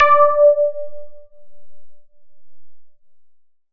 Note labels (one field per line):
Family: synthesizer lead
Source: synthesizer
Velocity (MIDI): 75